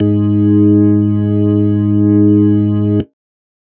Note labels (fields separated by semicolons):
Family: organ; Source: electronic; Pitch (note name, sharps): G#2; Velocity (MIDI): 75